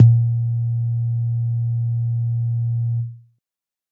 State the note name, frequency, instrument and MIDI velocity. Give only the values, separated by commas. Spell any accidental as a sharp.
A#2, 116.5 Hz, electronic keyboard, 127